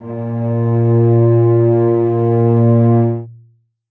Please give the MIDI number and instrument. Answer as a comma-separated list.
46, acoustic string instrument